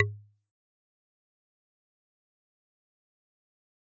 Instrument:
acoustic mallet percussion instrument